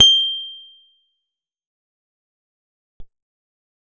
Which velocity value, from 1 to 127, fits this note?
25